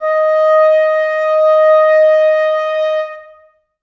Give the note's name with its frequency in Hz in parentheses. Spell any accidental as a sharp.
D#5 (622.3 Hz)